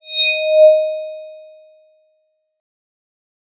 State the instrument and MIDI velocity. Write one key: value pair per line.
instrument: electronic mallet percussion instrument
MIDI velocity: 75